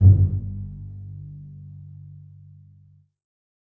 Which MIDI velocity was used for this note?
100